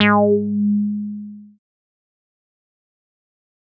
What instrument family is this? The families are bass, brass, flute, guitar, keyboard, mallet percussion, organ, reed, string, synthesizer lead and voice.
bass